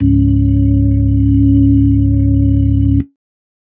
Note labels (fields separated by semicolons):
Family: organ; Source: electronic; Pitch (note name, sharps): C#1; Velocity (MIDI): 25; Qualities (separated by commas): dark